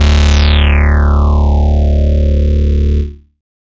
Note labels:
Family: bass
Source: synthesizer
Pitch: D1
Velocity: 100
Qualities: bright, distorted, non-linear envelope

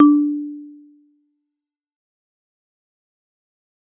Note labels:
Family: mallet percussion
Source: acoustic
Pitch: D4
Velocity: 75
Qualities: dark, fast decay, percussive

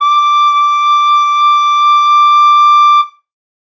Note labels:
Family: flute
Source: acoustic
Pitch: D6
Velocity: 127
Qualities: bright

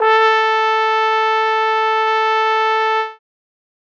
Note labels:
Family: brass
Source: acoustic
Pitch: A4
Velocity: 127

